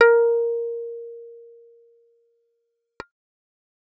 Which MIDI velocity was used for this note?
127